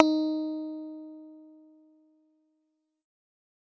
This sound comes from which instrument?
synthesizer bass